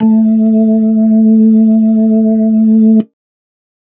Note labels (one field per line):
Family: organ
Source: electronic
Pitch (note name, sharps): A3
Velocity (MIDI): 50